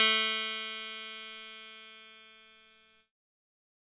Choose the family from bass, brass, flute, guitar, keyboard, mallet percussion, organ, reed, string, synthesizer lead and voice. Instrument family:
keyboard